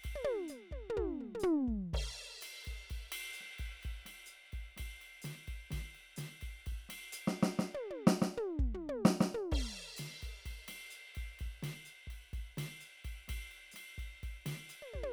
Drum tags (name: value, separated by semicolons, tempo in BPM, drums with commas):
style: bossa nova; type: beat; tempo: 127 BPM; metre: 4/4; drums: crash, ride, hi-hat pedal, snare, high tom, mid tom, floor tom, kick